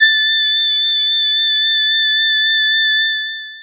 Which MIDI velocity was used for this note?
25